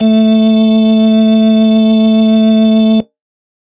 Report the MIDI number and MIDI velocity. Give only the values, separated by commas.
57, 75